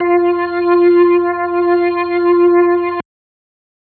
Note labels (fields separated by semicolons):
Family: organ; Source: electronic; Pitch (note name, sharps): F4; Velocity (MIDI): 100